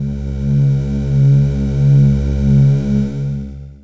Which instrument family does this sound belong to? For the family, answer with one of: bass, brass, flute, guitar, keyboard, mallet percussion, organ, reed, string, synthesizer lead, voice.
voice